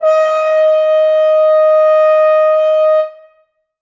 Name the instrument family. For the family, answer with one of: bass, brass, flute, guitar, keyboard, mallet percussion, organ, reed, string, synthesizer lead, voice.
brass